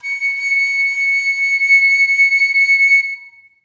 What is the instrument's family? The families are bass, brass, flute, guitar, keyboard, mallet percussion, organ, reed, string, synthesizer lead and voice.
flute